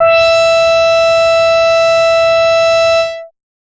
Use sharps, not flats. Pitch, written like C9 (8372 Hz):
E5 (659.3 Hz)